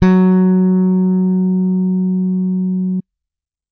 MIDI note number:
54